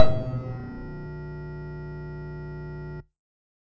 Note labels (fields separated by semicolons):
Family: bass; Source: synthesizer; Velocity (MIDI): 50; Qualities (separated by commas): distorted